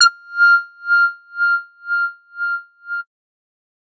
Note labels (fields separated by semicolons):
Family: bass; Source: synthesizer; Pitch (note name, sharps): F6; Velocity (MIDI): 75; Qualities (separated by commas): distorted